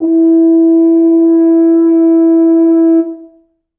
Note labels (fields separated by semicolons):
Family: brass; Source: acoustic; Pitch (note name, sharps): E4; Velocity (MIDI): 100; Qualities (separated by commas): reverb